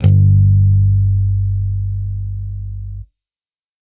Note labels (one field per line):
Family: bass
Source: electronic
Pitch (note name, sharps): G1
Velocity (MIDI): 127